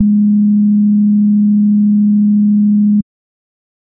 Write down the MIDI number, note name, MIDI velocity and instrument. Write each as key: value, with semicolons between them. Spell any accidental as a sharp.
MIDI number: 56; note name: G#3; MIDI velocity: 100; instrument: synthesizer bass